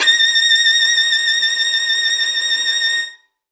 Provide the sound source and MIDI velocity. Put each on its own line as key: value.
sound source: acoustic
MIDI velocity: 127